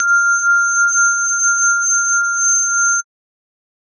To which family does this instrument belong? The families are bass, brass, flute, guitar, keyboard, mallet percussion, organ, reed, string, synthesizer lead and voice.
mallet percussion